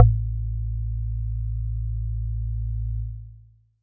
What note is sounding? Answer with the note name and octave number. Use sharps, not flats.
A1